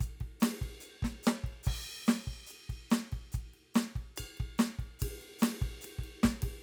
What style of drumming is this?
rock